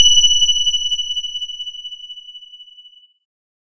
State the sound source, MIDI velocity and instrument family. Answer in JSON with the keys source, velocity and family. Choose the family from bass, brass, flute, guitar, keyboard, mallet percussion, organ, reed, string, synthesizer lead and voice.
{"source": "electronic", "velocity": 127, "family": "keyboard"}